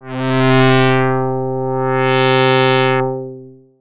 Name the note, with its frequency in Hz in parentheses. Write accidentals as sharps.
C3 (130.8 Hz)